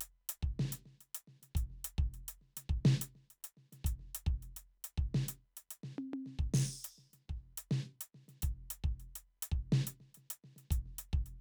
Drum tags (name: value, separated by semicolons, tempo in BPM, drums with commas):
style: Afro-Cuban; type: beat; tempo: 105 BPM; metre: 4/4; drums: crash, closed hi-hat, snare, high tom, kick